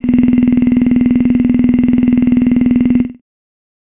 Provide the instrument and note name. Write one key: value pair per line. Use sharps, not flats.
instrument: synthesizer voice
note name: E0